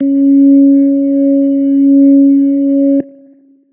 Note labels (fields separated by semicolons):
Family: organ; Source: electronic; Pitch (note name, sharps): C#4; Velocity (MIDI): 100; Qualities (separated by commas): dark, long release